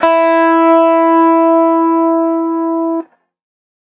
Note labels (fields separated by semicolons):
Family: guitar; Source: electronic; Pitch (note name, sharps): E4; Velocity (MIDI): 75; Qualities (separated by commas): distorted